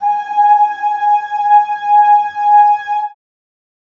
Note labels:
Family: voice; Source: acoustic; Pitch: G#5; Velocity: 75; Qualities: reverb

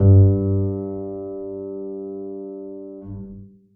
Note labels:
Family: keyboard; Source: acoustic; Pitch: G2; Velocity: 50; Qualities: dark, reverb

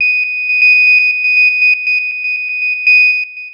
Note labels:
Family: synthesizer lead; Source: synthesizer; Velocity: 127; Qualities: bright, long release, tempo-synced

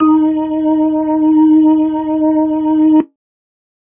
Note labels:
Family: organ; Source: electronic; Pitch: D#4; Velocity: 127

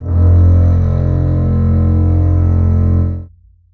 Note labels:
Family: string; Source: acoustic; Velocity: 75; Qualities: long release, reverb

